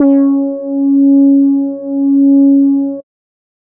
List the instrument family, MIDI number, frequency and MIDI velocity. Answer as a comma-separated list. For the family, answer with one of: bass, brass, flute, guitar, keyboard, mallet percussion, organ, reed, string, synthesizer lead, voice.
bass, 61, 277.2 Hz, 25